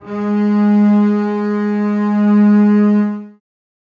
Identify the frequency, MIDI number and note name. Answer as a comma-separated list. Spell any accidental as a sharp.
207.7 Hz, 56, G#3